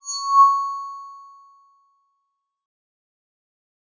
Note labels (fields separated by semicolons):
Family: mallet percussion; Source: electronic; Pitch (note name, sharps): C#6; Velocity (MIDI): 100; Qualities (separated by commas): bright, fast decay